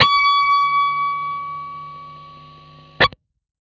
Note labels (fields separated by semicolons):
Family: guitar; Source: electronic; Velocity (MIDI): 50; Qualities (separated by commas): distorted